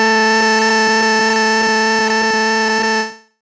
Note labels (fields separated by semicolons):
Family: bass; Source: synthesizer; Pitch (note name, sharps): A3; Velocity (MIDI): 127; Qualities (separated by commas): bright, distorted, non-linear envelope